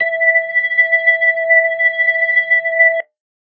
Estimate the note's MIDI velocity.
127